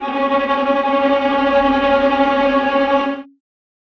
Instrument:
acoustic string instrument